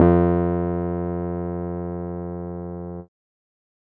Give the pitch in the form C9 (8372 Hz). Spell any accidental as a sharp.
F2 (87.31 Hz)